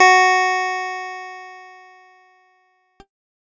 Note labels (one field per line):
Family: keyboard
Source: electronic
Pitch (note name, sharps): F#4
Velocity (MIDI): 127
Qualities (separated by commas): bright